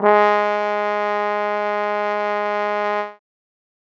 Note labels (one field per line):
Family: brass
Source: acoustic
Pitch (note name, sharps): G#3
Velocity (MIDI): 75